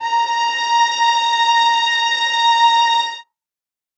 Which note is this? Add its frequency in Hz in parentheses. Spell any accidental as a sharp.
A#5 (932.3 Hz)